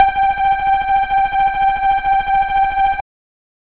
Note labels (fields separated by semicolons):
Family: bass; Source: synthesizer; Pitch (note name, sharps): G5; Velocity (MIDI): 75